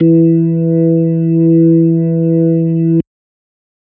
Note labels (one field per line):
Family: organ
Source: electronic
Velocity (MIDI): 50